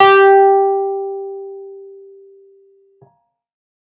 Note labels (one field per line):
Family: keyboard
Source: electronic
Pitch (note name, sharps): G4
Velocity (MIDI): 127